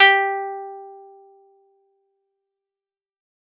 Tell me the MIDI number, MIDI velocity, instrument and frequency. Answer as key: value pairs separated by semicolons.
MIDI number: 67; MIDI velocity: 75; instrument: acoustic guitar; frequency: 392 Hz